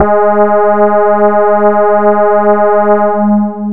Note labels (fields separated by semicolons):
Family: bass; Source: synthesizer; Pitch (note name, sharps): G#3; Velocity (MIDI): 75; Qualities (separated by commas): long release